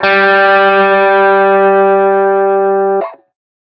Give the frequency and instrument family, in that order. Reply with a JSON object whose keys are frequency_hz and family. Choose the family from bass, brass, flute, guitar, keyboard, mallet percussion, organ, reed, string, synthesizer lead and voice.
{"frequency_hz": 196, "family": "guitar"}